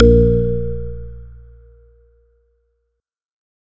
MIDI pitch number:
34